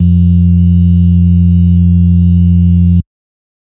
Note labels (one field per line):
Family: organ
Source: electronic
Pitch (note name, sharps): F2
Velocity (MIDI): 50